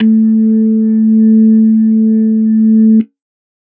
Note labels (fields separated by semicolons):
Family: organ; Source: electronic; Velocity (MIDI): 127